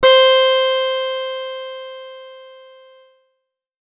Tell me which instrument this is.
acoustic guitar